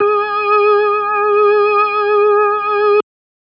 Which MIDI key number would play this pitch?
68